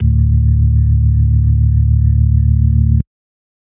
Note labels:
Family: organ; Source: electronic; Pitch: D1; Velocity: 50; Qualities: dark

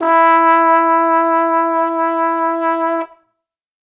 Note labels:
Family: brass; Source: acoustic; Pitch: E4; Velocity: 75

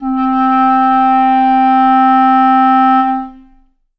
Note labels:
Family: reed; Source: acoustic; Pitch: C4; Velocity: 25; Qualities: long release, reverb

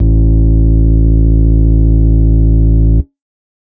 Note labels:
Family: organ; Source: electronic; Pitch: A1; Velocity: 127

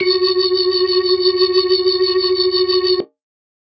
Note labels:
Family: organ; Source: electronic; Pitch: F#4; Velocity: 75; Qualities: bright

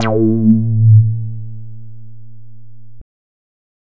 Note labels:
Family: bass; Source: synthesizer; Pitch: A2; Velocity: 50; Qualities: distorted

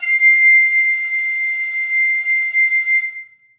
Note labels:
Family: flute; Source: acoustic; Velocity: 127; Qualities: reverb

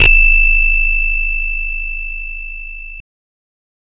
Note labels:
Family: guitar; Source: synthesizer; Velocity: 50; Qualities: bright, distorted

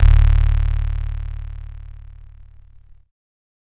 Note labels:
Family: keyboard; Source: electronic; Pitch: D1; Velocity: 25; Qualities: bright, distorted

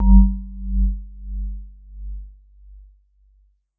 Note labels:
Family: mallet percussion; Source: acoustic; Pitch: G1; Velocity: 50; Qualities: dark, non-linear envelope

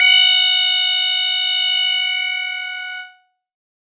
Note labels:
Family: keyboard; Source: electronic; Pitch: F#5; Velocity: 75; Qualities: distorted, multiphonic

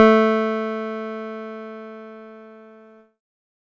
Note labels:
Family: keyboard; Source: electronic; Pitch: A3; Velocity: 50; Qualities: distorted

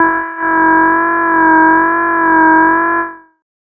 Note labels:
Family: bass; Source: synthesizer; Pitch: E4; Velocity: 100; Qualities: distorted, tempo-synced

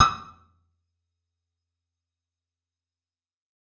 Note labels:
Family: guitar; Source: electronic; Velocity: 75; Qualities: fast decay, percussive, reverb

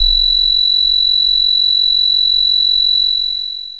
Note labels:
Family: bass; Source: synthesizer; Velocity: 25; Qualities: long release

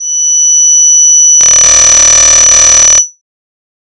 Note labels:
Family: voice; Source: synthesizer; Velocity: 25; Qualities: bright

